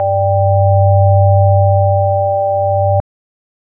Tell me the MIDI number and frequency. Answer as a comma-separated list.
43, 98 Hz